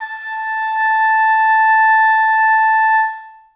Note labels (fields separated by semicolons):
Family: reed; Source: acoustic; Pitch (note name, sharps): A5; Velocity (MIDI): 25; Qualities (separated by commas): reverb